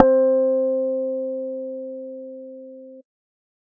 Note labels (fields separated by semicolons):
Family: bass; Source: synthesizer; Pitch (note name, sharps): C4; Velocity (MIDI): 127